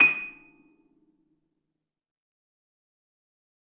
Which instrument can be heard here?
acoustic string instrument